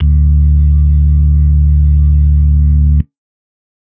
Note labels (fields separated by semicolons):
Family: organ; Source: electronic; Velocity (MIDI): 50; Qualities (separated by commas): dark